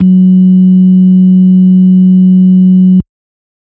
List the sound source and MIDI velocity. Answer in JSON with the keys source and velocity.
{"source": "electronic", "velocity": 50}